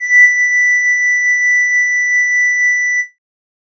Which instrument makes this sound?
synthesizer flute